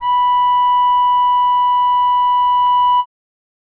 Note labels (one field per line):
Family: reed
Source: acoustic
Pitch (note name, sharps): B5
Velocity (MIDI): 75